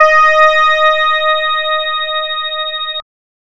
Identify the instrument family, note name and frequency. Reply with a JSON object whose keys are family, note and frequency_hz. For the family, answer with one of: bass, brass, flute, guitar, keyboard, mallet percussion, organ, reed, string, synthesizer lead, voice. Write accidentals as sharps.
{"family": "bass", "note": "D#5", "frequency_hz": 622.3}